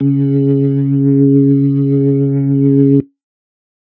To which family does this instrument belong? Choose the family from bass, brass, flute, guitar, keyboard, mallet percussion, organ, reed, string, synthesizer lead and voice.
organ